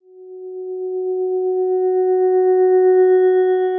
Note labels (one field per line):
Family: guitar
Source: electronic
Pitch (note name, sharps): F#4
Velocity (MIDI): 100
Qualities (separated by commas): dark, long release